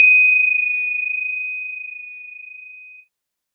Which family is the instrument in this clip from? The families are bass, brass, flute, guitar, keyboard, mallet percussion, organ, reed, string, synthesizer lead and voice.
keyboard